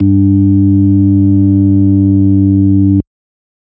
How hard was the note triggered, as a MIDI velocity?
127